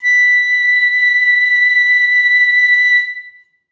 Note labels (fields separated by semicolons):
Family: flute; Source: acoustic; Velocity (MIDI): 75; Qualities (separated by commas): reverb